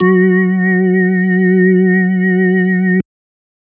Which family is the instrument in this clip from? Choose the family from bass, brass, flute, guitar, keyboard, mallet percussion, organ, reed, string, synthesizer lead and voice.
organ